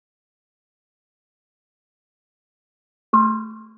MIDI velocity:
75